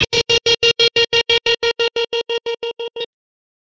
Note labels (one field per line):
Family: guitar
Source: electronic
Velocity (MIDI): 100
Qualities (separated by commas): bright, distorted, tempo-synced